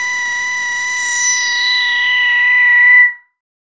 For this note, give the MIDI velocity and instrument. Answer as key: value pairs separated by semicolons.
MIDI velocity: 50; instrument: synthesizer bass